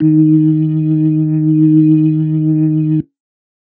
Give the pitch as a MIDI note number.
51